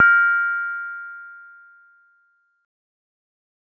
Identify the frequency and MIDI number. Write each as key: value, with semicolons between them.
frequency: 1397 Hz; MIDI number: 89